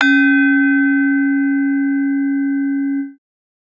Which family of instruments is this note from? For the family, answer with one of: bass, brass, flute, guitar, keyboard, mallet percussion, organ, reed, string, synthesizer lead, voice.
mallet percussion